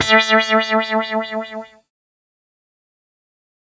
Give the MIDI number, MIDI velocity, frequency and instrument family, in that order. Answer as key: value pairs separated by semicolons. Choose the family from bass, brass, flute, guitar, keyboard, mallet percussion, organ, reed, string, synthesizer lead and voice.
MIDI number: 57; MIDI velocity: 25; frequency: 220 Hz; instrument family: keyboard